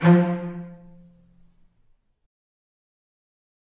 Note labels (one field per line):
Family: string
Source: acoustic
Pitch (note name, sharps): F3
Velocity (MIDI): 127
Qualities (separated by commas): fast decay, reverb